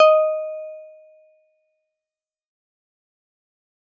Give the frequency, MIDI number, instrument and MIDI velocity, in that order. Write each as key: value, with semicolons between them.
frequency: 622.3 Hz; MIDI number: 75; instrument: electronic keyboard; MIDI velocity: 75